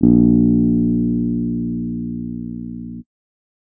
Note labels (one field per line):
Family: keyboard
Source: electronic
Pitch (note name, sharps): A#1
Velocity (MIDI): 25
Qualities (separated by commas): dark